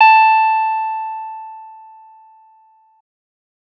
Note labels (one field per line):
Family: bass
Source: synthesizer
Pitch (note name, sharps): A5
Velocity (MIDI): 127